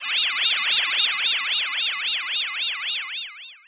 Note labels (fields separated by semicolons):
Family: voice; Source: synthesizer; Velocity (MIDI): 127; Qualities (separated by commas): bright, distorted, long release